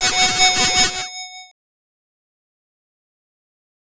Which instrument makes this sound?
synthesizer bass